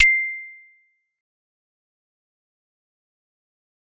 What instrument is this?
acoustic mallet percussion instrument